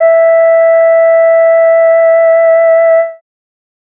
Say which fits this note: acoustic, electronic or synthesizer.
synthesizer